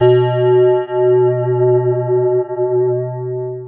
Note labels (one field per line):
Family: guitar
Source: electronic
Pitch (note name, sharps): B2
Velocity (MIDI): 100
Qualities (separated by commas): long release, multiphonic, non-linear envelope